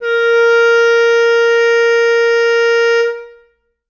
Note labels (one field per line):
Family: reed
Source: acoustic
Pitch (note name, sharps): A#4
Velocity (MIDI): 127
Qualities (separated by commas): reverb